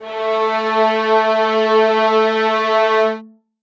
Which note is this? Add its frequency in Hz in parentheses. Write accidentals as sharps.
A3 (220 Hz)